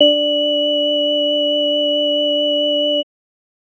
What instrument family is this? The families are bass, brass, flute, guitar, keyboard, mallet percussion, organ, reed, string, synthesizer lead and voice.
organ